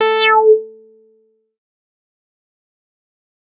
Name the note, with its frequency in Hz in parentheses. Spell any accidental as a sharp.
A4 (440 Hz)